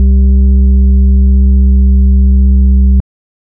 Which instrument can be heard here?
electronic organ